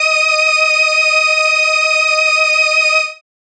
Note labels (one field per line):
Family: keyboard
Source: synthesizer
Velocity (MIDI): 100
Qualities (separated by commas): bright